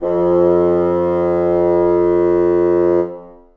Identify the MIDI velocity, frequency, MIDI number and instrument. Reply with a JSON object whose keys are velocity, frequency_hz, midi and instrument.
{"velocity": 75, "frequency_hz": 87.31, "midi": 41, "instrument": "acoustic reed instrument"}